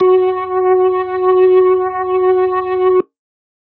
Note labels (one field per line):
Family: organ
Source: electronic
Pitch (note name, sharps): F#4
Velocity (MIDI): 50